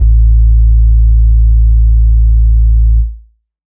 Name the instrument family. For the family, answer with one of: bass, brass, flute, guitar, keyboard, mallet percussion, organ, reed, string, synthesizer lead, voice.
organ